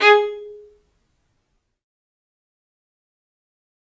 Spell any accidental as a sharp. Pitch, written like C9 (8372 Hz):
G#4 (415.3 Hz)